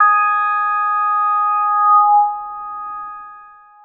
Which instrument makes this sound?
synthesizer lead